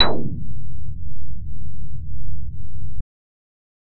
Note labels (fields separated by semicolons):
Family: bass; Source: synthesizer; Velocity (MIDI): 75